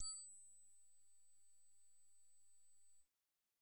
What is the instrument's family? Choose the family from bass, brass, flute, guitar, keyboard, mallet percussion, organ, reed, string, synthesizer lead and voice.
bass